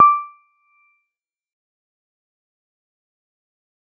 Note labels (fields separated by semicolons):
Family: mallet percussion; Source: electronic; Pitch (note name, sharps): D6; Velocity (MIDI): 50; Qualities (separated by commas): fast decay, percussive